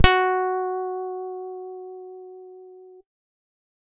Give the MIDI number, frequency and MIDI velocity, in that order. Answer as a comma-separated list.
66, 370 Hz, 100